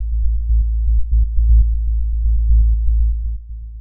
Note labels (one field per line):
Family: synthesizer lead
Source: synthesizer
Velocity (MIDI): 100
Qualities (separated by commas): dark, long release, tempo-synced